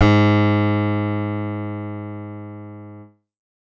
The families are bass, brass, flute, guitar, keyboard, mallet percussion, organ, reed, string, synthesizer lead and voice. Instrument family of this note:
keyboard